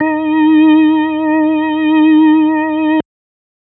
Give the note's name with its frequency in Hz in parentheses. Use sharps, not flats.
D#4 (311.1 Hz)